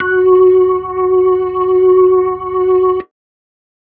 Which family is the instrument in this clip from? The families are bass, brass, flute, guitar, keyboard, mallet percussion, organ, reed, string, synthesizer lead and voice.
organ